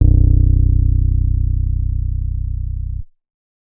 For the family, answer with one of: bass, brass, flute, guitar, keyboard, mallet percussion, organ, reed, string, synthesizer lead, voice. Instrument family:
bass